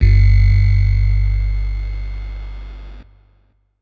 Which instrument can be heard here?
electronic keyboard